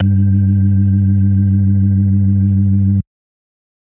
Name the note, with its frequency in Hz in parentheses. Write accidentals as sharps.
G2 (98 Hz)